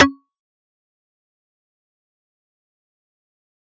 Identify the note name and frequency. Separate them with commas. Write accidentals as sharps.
C#4, 277.2 Hz